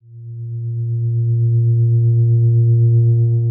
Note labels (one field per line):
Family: guitar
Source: electronic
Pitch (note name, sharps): A#2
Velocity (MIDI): 75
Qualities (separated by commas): dark, long release